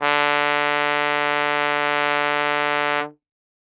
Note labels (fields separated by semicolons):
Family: brass; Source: acoustic; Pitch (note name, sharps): D3; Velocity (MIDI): 127; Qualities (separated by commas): bright